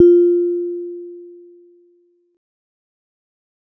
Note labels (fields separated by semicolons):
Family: mallet percussion; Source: acoustic; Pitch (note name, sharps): F4; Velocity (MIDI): 25; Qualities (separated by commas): dark, fast decay